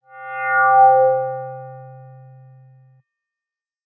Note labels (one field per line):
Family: mallet percussion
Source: electronic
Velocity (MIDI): 75